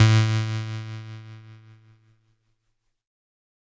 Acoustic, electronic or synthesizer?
electronic